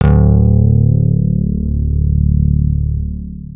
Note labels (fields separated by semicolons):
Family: guitar; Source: electronic; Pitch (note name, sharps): D1; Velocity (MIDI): 100; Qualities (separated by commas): long release